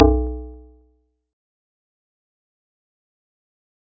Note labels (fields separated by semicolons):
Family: mallet percussion; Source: acoustic; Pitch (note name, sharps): B1; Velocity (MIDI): 50; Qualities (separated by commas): fast decay, percussive